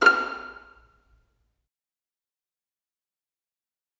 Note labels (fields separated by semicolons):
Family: string; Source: acoustic; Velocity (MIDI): 25; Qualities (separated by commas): fast decay, percussive, reverb